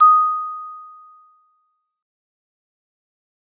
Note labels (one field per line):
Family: mallet percussion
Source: acoustic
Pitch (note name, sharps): D#6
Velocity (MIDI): 75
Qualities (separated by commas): fast decay